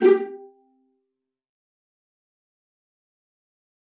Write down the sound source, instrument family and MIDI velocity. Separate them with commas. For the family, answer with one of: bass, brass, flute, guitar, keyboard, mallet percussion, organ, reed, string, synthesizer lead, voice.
acoustic, string, 25